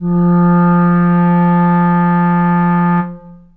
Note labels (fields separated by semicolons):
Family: reed; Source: acoustic; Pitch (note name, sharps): F3; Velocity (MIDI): 50; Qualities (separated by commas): dark, long release, reverb